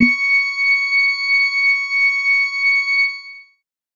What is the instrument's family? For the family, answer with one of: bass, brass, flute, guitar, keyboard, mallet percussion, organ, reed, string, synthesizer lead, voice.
organ